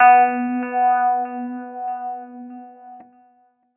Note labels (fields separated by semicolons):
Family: keyboard; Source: electronic; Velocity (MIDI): 25